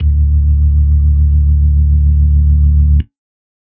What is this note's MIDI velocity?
25